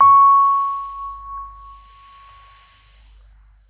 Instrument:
electronic keyboard